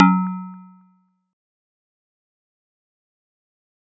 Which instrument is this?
acoustic mallet percussion instrument